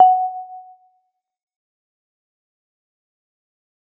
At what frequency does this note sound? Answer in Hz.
740 Hz